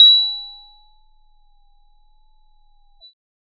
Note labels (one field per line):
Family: bass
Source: synthesizer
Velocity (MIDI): 100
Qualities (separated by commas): bright, percussive